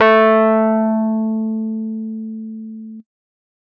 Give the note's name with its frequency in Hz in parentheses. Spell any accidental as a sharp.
A3 (220 Hz)